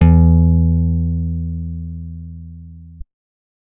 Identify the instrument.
acoustic guitar